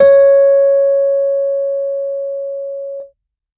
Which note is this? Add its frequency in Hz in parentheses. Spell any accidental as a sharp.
C#5 (554.4 Hz)